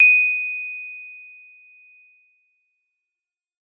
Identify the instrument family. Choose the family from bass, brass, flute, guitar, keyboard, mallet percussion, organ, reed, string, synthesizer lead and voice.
mallet percussion